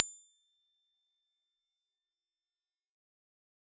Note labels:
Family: bass; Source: synthesizer; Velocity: 25; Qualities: fast decay, percussive

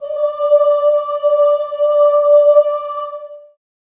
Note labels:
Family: voice; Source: acoustic; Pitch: D5; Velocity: 100; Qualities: long release, reverb

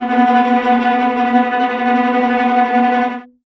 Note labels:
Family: string; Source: acoustic; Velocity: 25; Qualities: bright, non-linear envelope, reverb

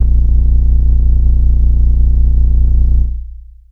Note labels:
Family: keyboard; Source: electronic; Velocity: 50; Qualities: distorted, long release

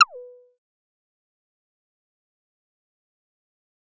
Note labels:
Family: bass; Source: synthesizer; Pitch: B4; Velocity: 75; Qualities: fast decay, percussive

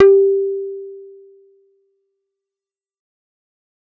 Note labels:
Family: bass; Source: synthesizer; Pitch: G4; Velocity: 127; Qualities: fast decay

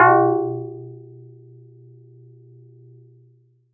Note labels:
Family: mallet percussion; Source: acoustic; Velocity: 100

